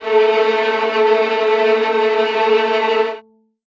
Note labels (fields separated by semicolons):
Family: string; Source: acoustic; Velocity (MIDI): 50; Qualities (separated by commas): non-linear envelope, reverb